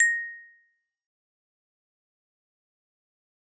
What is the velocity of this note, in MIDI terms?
25